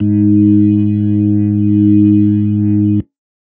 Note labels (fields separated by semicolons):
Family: organ; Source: electronic; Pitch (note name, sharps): G#2; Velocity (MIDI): 100